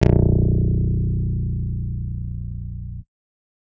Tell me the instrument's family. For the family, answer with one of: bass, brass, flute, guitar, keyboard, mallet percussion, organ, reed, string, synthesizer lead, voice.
keyboard